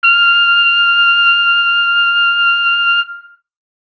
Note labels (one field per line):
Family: brass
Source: acoustic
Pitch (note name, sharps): F6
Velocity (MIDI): 127